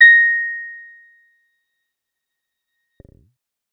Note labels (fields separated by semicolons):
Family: bass; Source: synthesizer; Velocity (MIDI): 25